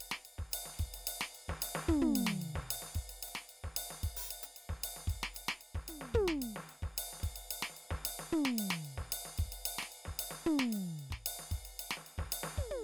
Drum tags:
songo, beat, 112 BPM, 4/4, ride, ride bell, closed hi-hat, open hi-hat, hi-hat pedal, snare, high tom, mid tom, floor tom, kick

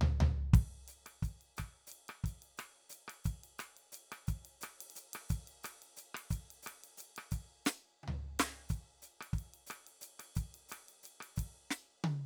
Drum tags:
chacarera, beat, 118 BPM, 4/4, ride, hi-hat pedal, snare, cross-stick, high tom, floor tom, kick

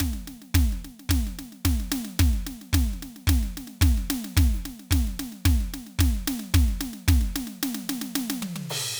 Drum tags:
rock, fill, 110 BPM, 4/4, crash, closed hi-hat, snare, high tom, kick

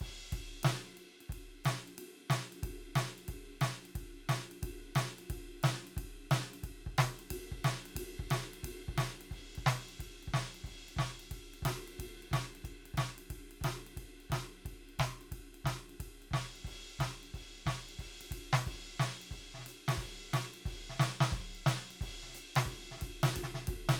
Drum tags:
rock, beat, 90 BPM, 4/4, ride, ride bell, hi-hat pedal, snare, kick

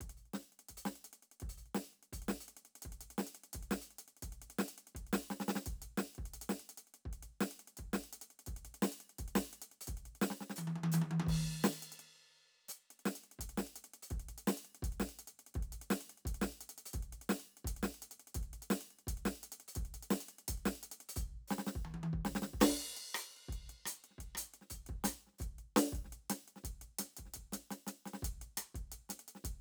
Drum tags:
breakbeat, beat, 170 BPM, 4/4, crash, closed hi-hat, open hi-hat, hi-hat pedal, snare, cross-stick, high tom, kick

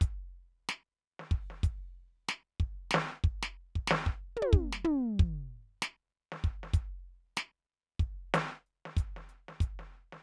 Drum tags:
hip-hop, beat, 94 BPM, 4/4, crash, closed hi-hat, snare, high tom, mid tom, floor tom, kick

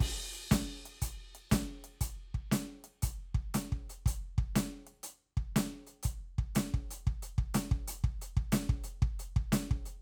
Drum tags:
rock, beat, 120 BPM, 4/4, crash, closed hi-hat, hi-hat pedal, snare, kick

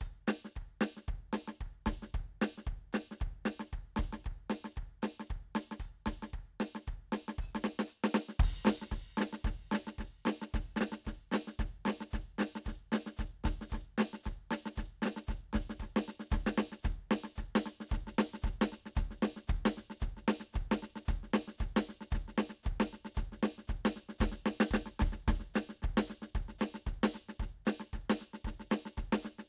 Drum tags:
country, beat, 114 BPM, 4/4, crash, closed hi-hat, open hi-hat, hi-hat pedal, snare, kick

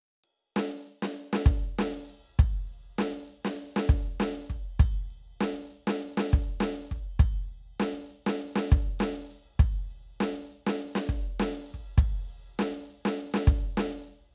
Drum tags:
rock, beat, 100 BPM, 4/4, ride, ride bell, snare, kick

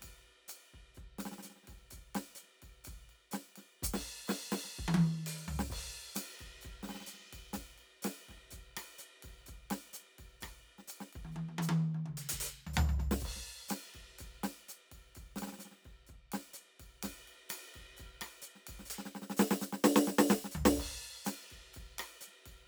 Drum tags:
bossa nova, beat, 127 BPM, 4/4, crash, ride, closed hi-hat, hi-hat pedal, snare, cross-stick, high tom, mid tom, floor tom, kick

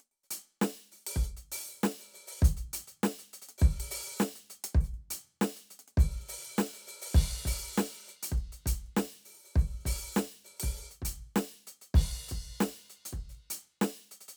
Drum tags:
rock, beat, 100 BPM, 4/4, crash, closed hi-hat, open hi-hat, hi-hat pedal, snare, kick

